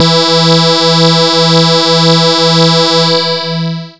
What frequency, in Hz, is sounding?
164.8 Hz